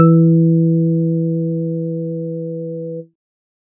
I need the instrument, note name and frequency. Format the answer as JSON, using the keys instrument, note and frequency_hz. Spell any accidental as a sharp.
{"instrument": "electronic organ", "note": "E3", "frequency_hz": 164.8}